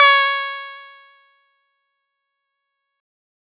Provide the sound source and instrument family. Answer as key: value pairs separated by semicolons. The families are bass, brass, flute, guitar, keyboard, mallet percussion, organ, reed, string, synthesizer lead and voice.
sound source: synthesizer; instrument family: guitar